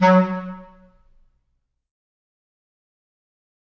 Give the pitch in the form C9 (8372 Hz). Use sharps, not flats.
F#3 (185 Hz)